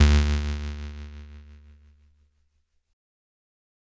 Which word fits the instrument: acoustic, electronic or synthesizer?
electronic